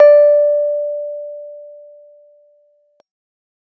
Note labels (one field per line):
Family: keyboard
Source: electronic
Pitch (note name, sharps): D5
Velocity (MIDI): 100